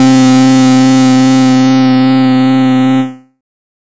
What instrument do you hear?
synthesizer bass